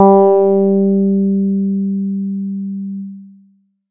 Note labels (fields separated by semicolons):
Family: bass; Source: synthesizer; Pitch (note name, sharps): G3; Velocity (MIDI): 50; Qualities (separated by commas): distorted